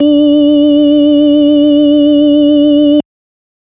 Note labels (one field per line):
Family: organ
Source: electronic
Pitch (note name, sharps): D4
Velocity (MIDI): 100